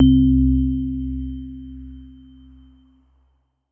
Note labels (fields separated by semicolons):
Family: keyboard; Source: electronic; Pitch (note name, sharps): C2; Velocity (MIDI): 127; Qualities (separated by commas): dark